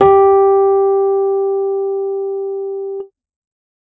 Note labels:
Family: keyboard; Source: electronic; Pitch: G4; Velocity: 100

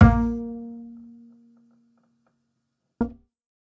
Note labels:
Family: bass; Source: acoustic; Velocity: 127

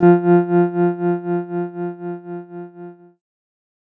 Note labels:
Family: keyboard; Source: electronic; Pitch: F3; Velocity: 100; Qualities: dark

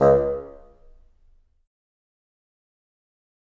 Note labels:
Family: reed; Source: acoustic; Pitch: C#2; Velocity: 100; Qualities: fast decay, percussive, reverb

